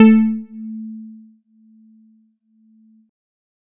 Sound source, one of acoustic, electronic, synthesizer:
electronic